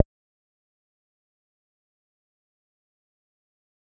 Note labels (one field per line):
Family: bass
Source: synthesizer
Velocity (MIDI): 75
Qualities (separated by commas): fast decay, percussive